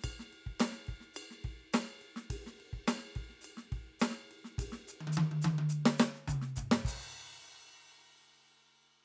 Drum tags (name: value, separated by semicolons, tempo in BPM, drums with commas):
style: rock; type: beat; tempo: 105 BPM; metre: 4/4; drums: crash, ride, ride bell, hi-hat pedal, snare, high tom, mid tom, floor tom, kick